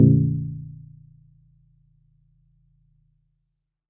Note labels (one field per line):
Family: mallet percussion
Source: acoustic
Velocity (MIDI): 25